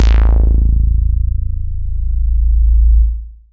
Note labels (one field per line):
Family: bass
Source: synthesizer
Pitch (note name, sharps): A0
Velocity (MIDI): 50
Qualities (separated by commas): distorted, long release